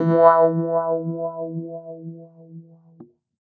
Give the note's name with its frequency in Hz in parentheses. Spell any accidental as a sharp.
E3 (164.8 Hz)